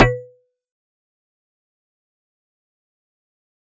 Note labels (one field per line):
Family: mallet percussion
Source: electronic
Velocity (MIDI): 100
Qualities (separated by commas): fast decay, percussive